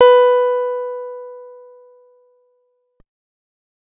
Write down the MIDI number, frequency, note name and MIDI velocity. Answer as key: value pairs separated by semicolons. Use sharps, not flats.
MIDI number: 71; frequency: 493.9 Hz; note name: B4; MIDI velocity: 25